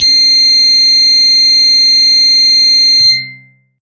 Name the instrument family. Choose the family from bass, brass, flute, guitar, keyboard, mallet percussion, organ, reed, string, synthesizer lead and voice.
guitar